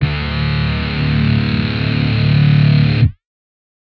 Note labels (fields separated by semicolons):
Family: guitar; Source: electronic; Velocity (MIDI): 75; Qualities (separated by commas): bright, distorted